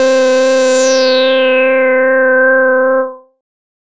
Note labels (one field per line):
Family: bass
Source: synthesizer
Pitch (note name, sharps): C4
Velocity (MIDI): 75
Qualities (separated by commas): bright, distorted, non-linear envelope